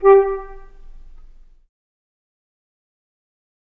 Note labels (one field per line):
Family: flute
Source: acoustic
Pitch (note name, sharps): G4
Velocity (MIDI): 25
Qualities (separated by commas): fast decay, percussive, reverb